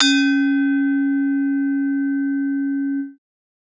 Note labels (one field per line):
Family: mallet percussion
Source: acoustic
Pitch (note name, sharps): C#4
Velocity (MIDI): 127